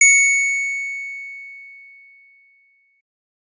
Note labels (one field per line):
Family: keyboard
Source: electronic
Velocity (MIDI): 127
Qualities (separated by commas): bright